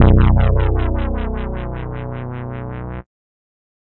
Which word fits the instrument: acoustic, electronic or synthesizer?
synthesizer